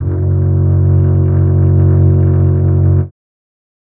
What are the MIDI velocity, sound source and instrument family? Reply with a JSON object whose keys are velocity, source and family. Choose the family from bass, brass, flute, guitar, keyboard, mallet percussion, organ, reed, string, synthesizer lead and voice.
{"velocity": 50, "source": "acoustic", "family": "string"}